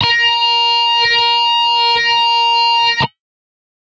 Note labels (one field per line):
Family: guitar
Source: synthesizer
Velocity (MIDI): 75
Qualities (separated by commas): bright, distorted